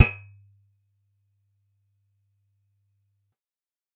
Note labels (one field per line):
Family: guitar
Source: acoustic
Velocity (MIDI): 50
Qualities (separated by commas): percussive